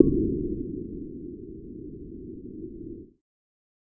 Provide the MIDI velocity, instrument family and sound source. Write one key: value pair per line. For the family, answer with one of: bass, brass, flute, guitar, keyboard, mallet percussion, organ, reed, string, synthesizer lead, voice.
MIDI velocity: 127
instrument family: bass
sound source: synthesizer